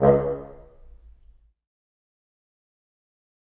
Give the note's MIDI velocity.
25